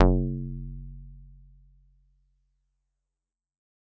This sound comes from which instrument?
acoustic mallet percussion instrument